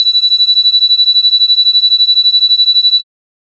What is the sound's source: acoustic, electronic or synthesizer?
synthesizer